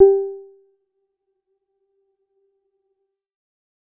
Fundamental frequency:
392 Hz